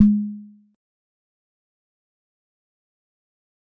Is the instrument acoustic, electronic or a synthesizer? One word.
acoustic